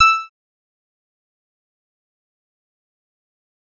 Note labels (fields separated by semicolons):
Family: bass; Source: synthesizer; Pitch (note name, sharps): E6; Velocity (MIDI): 50; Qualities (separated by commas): bright, distorted, fast decay, percussive